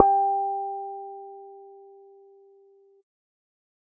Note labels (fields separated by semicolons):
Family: bass; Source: synthesizer; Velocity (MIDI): 75